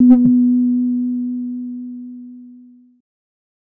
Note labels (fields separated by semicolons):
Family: bass; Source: synthesizer; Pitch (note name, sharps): B3; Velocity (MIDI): 50; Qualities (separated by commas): distorted